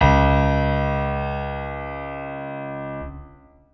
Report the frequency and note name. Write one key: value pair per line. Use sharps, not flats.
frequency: 69.3 Hz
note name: C#2